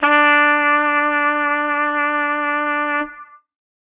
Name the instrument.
acoustic brass instrument